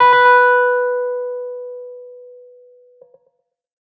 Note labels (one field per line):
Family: keyboard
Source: electronic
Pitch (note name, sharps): B4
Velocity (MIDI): 127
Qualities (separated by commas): tempo-synced